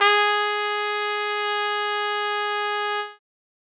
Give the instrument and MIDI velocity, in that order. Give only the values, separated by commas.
acoustic brass instrument, 127